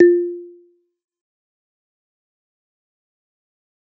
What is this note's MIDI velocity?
127